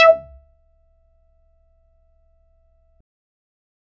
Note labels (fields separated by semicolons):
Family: bass; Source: synthesizer; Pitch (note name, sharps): E5; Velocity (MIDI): 50; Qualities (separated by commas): distorted, percussive